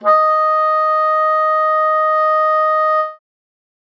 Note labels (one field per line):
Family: reed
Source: acoustic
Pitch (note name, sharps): D#5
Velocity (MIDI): 127